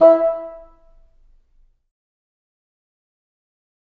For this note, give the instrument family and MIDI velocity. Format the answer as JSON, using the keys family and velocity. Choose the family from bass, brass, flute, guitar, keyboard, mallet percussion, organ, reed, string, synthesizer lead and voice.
{"family": "reed", "velocity": 75}